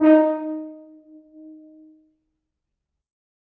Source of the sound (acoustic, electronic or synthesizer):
acoustic